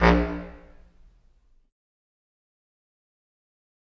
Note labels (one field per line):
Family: reed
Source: acoustic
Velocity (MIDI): 50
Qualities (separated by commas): fast decay, percussive, reverb